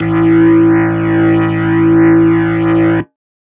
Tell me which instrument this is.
electronic organ